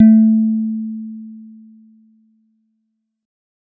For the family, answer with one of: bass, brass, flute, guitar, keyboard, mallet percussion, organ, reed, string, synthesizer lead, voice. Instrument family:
guitar